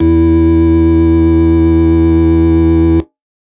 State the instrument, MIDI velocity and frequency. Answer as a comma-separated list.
electronic organ, 25, 82.41 Hz